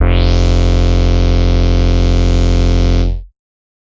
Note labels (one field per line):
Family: bass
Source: synthesizer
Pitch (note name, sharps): F1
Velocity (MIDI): 75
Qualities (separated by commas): bright, distorted